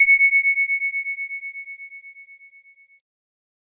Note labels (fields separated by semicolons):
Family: bass; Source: synthesizer; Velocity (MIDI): 25